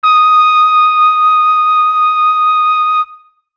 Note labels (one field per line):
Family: brass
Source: acoustic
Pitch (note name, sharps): D#6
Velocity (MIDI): 75